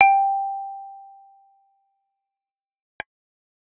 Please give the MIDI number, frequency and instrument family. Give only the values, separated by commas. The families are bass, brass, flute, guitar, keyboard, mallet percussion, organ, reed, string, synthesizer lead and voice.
79, 784 Hz, bass